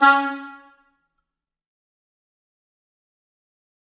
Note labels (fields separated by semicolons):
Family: reed; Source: acoustic; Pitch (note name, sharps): C#4; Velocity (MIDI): 127; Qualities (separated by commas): fast decay, percussive, reverb